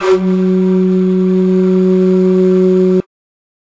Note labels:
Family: flute; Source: acoustic; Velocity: 100

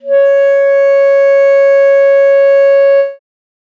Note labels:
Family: reed; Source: acoustic; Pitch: C#5; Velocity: 50

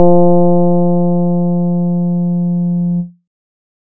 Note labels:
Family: keyboard; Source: electronic; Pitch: F3; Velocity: 127

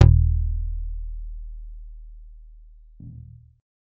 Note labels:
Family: guitar; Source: electronic; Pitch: D#1; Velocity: 127

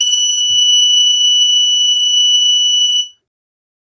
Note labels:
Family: reed; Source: acoustic; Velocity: 50; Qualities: bright, reverb

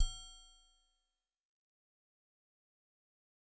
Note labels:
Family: mallet percussion; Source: acoustic; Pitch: A0; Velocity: 75; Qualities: fast decay

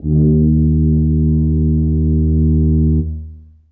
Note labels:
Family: brass; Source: acoustic; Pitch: D#2; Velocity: 50; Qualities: dark, long release, reverb

